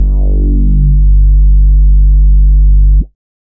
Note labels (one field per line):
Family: bass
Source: synthesizer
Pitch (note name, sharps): G1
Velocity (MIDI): 50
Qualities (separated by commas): dark, distorted